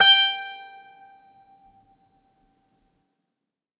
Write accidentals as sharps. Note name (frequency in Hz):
G5 (784 Hz)